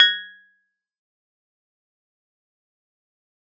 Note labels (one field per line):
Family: keyboard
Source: electronic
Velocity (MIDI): 50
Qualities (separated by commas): fast decay, percussive